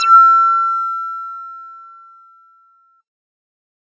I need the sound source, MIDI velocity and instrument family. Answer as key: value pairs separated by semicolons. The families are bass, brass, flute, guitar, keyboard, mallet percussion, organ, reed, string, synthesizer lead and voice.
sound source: synthesizer; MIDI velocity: 100; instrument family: bass